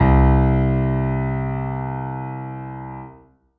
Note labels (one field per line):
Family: keyboard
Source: acoustic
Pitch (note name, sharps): C2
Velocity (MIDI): 100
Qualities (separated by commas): reverb